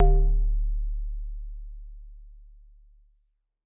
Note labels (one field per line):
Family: mallet percussion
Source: acoustic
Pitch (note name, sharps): D1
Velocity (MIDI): 127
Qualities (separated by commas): dark, reverb